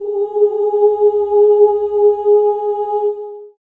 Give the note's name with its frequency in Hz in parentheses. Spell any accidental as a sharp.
G#4 (415.3 Hz)